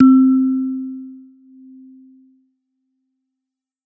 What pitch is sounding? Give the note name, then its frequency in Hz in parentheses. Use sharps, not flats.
C4 (261.6 Hz)